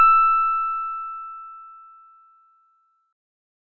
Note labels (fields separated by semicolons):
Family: organ; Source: electronic; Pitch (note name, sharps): E6; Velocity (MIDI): 75